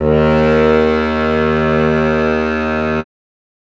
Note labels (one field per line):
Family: keyboard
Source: acoustic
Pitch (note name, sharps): D#2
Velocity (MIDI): 75